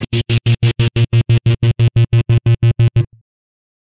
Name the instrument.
electronic guitar